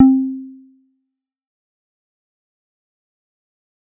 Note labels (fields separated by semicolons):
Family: bass; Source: synthesizer; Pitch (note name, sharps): C4; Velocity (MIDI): 50; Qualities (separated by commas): dark, fast decay, percussive